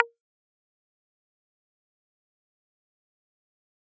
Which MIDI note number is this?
70